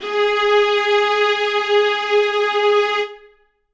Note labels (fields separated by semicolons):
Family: string; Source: acoustic; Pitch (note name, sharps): G#4; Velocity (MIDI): 100; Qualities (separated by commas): reverb